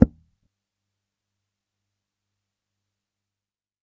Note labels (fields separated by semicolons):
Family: bass; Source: electronic; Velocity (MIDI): 25; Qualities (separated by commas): fast decay, percussive